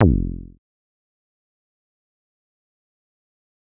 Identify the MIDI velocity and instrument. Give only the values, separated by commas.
50, synthesizer bass